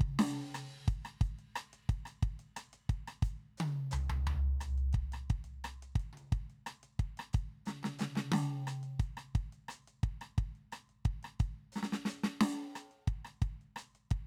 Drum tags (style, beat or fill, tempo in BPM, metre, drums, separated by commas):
chacarera, beat, 118 BPM, 4/4, crash, closed hi-hat, hi-hat pedal, snare, cross-stick, high tom, floor tom, kick